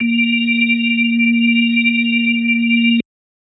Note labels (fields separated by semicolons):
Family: organ; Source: electronic; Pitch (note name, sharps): A#3; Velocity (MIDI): 100